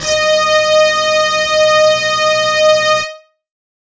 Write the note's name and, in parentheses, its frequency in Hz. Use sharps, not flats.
D#5 (622.3 Hz)